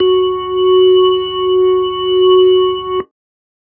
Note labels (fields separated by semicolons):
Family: keyboard; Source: electronic; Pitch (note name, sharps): F#4; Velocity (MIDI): 50